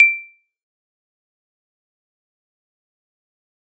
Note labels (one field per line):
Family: keyboard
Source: electronic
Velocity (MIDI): 25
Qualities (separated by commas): fast decay, percussive